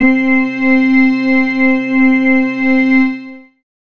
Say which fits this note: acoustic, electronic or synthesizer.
electronic